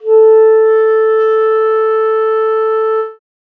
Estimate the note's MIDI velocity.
25